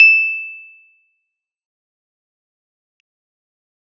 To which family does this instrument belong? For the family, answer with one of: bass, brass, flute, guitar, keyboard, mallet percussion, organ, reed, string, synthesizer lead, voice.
keyboard